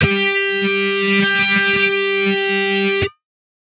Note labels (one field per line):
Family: guitar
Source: synthesizer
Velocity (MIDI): 127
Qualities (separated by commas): distorted